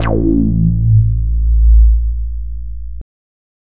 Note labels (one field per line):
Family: bass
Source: synthesizer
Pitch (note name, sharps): A1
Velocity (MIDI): 50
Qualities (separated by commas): distorted